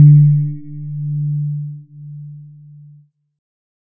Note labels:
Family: keyboard; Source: electronic; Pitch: D3; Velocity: 25

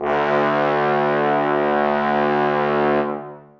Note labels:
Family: brass; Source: acoustic; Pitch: D2; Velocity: 100; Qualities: long release, reverb

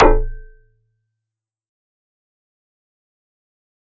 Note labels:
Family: mallet percussion; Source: electronic; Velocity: 75; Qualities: fast decay, percussive

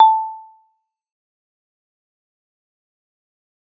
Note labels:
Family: mallet percussion; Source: acoustic; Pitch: A5; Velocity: 50; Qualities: fast decay, percussive

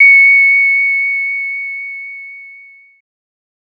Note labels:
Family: bass; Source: synthesizer; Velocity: 50; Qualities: distorted

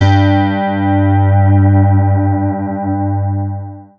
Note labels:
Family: guitar; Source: electronic; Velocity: 25; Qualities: long release, multiphonic, non-linear envelope

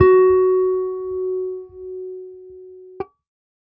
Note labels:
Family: bass; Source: electronic; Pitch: F#4; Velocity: 50

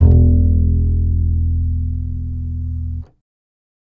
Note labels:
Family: bass; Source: electronic; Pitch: E1; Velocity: 50; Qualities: reverb

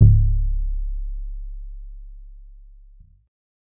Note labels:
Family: bass; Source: synthesizer; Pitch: C#1; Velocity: 25; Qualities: dark

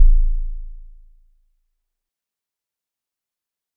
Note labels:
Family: guitar; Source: synthesizer; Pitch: A0; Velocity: 50; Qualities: dark, fast decay

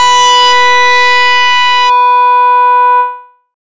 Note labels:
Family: bass; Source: synthesizer; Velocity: 127; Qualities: bright, distorted

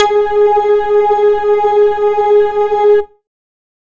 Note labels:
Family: bass; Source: synthesizer; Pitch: G#4; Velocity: 25

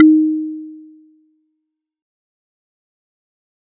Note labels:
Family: mallet percussion; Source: acoustic; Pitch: D#4; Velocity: 100; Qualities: fast decay

